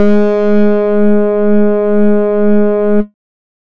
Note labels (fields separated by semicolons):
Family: bass; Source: synthesizer; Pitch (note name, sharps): G#3; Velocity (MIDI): 75; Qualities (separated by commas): distorted, multiphonic, tempo-synced